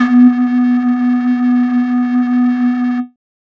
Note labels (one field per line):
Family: flute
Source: synthesizer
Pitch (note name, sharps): B3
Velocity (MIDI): 127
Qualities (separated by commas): distorted